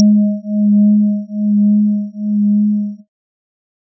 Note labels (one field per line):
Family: organ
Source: electronic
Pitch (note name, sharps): G#3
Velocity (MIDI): 127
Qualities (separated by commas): dark